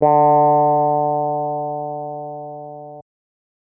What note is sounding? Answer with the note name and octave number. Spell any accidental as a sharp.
D3